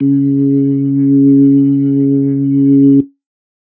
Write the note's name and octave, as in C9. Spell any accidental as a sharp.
C#3